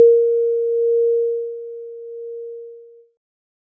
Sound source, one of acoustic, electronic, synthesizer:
electronic